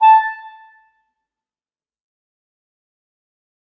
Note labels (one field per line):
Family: reed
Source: acoustic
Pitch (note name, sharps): A5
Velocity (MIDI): 75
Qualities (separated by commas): fast decay, percussive, reverb